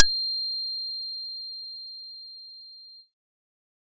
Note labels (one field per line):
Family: organ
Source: electronic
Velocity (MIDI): 127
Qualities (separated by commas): bright